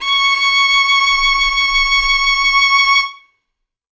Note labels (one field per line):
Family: string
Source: acoustic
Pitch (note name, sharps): C#6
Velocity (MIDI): 50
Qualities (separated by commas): bright, reverb